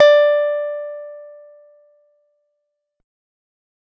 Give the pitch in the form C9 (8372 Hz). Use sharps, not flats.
D5 (587.3 Hz)